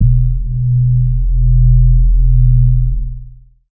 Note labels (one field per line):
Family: bass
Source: synthesizer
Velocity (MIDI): 25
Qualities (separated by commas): dark, long release, multiphonic